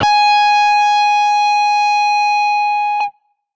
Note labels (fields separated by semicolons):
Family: guitar; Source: electronic; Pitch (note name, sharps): G#5; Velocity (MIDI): 100; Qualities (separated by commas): bright, distorted